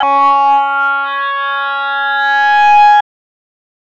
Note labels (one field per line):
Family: voice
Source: synthesizer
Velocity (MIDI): 75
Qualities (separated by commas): bright, distorted